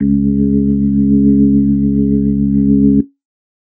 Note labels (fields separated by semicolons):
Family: organ; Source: electronic; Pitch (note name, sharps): C#2; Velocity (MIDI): 25